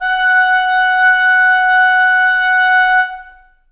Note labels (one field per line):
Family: reed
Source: acoustic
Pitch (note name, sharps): F#5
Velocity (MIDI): 100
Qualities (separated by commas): long release, reverb